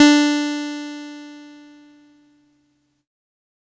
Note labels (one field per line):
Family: keyboard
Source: electronic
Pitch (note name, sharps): D4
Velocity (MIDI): 75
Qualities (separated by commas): bright, distorted